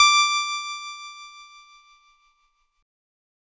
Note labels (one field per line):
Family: keyboard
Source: electronic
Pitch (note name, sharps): D6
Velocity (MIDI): 127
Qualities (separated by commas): bright, distorted